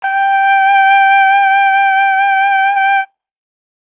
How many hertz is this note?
784 Hz